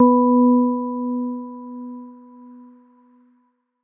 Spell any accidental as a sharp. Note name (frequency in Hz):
B3 (246.9 Hz)